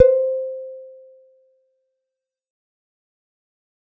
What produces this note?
electronic guitar